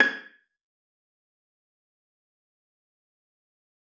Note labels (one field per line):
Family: string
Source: acoustic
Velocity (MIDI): 25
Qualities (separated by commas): fast decay, percussive, reverb